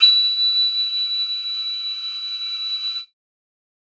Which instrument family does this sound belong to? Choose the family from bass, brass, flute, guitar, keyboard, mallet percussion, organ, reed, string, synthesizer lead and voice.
flute